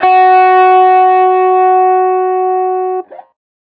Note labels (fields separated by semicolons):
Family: guitar; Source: electronic; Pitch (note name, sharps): F#4; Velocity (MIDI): 75; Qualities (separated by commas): distorted